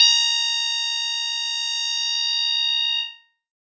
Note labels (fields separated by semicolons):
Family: keyboard; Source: electronic; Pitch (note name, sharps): A#5; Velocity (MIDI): 100; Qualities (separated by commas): bright, distorted, multiphonic